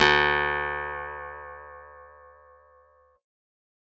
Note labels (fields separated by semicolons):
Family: guitar; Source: acoustic; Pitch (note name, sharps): D2; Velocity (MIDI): 50; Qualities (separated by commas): bright